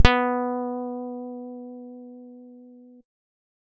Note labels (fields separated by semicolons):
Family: guitar; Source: electronic; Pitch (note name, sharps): B3; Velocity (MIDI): 127